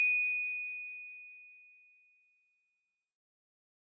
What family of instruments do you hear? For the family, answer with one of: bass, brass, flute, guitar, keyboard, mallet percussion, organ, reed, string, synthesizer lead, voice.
mallet percussion